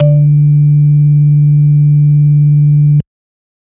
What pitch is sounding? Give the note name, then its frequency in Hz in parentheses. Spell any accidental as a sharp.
D3 (146.8 Hz)